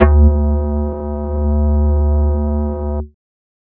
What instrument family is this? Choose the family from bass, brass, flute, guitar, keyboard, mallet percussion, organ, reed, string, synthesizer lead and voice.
flute